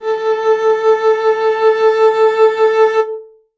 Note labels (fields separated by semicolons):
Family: string; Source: acoustic; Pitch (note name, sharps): A4; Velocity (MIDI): 50; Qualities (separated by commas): reverb